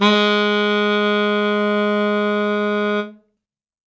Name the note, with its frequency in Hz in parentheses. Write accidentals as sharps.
G#3 (207.7 Hz)